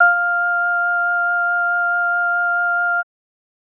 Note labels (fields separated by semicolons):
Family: organ; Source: electronic; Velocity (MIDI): 50; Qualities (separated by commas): multiphonic